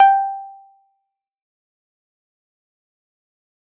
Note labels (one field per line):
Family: keyboard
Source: electronic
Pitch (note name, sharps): G5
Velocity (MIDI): 50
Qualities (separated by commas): fast decay, percussive